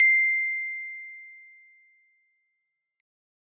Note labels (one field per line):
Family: keyboard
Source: acoustic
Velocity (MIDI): 75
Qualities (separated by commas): fast decay